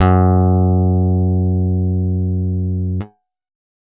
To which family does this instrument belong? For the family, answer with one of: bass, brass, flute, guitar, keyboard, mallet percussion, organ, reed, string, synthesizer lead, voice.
guitar